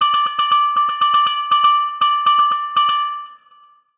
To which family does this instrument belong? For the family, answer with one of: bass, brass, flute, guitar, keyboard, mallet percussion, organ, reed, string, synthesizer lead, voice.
mallet percussion